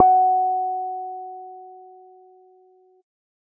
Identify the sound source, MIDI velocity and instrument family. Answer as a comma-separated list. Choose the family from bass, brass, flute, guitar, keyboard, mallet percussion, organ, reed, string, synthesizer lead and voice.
synthesizer, 25, bass